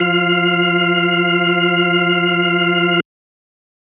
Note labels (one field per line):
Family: organ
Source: electronic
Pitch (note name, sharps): F3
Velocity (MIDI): 25